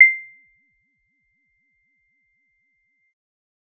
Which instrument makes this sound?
synthesizer bass